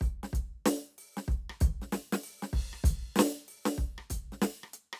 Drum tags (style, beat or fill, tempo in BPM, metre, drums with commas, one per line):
rock
beat
95 BPM
4/4
crash, closed hi-hat, open hi-hat, snare, cross-stick, kick